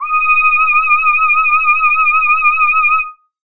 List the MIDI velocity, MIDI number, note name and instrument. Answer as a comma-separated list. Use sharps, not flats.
127, 87, D#6, synthesizer voice